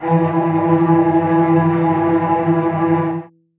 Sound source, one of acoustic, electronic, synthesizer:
acoustic